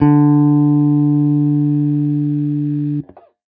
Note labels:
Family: guitar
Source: electronic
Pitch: D3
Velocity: 25

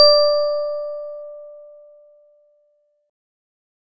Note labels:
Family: organ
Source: electronic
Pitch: D5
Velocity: 75

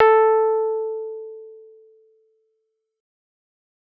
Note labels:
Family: keyboard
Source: electronic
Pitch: A4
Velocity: 127

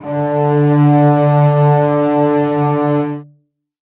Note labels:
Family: string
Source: acoustic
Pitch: D3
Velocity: 50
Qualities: reverb

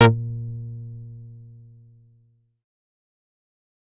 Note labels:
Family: bass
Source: synthesizer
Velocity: 100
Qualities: distorted, fast decay

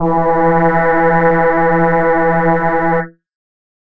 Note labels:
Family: voice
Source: synthesizer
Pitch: E3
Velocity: 100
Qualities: multiphonic

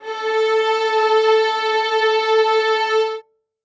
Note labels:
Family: string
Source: acoustic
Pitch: A4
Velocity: 100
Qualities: reverb

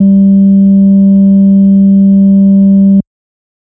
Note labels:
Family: organ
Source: electronic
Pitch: G3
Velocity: 127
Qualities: dark

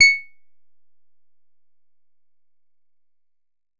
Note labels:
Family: guitar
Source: synthesizer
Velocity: 100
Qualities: percussive

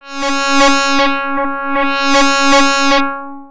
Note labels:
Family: bass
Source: synthesizer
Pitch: C#4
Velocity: 127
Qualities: bright, distorted, long release, tempo-synced

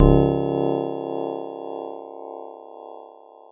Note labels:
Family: keyboard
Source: electronic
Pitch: C#1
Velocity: 100

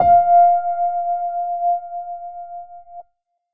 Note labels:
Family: keyboard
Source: electronic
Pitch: F5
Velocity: 25

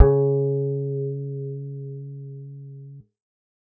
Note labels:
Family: bass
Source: synthesizer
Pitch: C#3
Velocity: 100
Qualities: dark, reverb

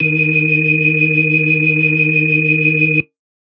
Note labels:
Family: organ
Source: electronic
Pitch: D#3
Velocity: 100

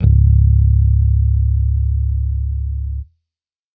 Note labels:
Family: bass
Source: electronic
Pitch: C#1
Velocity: 75

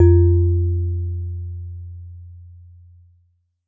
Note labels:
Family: mallet percussion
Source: acoustic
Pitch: F2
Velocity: 100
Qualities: dark

